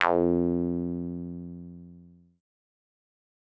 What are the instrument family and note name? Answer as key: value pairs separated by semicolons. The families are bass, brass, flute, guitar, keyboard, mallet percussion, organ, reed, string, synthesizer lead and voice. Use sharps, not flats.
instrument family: synthesizer lead; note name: F2